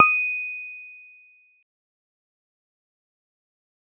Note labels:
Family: guitar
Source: synthesizer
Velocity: 25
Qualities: fast decay

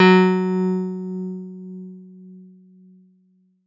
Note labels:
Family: keyboard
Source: electronic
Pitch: F#3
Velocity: 100

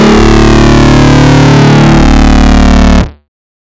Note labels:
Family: bass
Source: synthesizer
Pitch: D1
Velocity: 100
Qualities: bright, distorted

